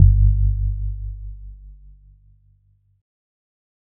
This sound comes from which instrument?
electronic keyboard